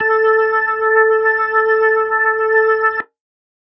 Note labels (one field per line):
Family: organ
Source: electronic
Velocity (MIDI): 25